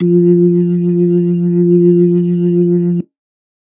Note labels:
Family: organ; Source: electronic; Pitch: F3; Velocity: 75; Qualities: dark

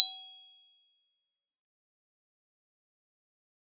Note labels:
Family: mallet percussion; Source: acoustic; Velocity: 75; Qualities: bright, fast decay, percussive

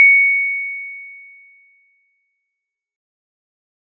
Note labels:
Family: mallet percussion; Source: acoustic; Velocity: 127; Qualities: fast decay

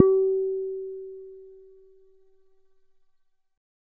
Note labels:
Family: bass; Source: synthesizer; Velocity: 25

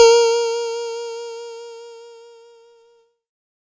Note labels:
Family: keyboard; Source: electronic; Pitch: A#4; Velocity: 25; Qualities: bright

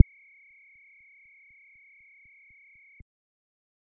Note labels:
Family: bass; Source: synthesizer; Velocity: 25; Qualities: dark, percussive

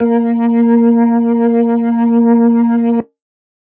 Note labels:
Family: organ; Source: electronic; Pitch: A#3; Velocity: 50

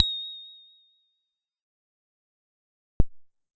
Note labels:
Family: bass; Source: synthesizer; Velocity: 75; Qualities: fast decay, percussive

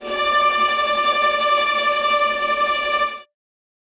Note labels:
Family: string; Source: acoustic; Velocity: 75; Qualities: bright, non-linear envelope, reverb

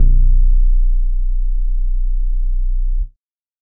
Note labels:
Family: bass; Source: synthesizer; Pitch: B0; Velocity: 25

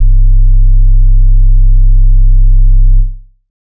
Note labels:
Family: bass; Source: synthesizer; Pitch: C1; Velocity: 127; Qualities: dark

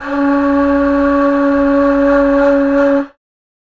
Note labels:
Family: flute; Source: acoustic; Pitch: C#4; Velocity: 50; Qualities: multiphonic

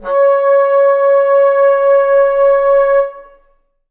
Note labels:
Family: reed; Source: acoustic; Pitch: C#5; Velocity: 25; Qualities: reverb

